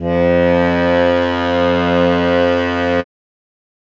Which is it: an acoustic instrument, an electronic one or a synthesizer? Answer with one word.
acoustic